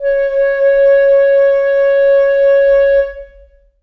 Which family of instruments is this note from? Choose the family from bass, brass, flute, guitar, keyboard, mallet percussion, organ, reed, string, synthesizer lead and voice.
reed